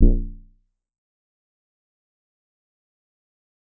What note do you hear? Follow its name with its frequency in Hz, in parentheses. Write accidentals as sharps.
B0 (30.87 Hz)